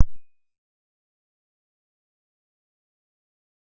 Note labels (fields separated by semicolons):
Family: bass; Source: synthesizer; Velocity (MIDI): 25; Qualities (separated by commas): fast decay, percussive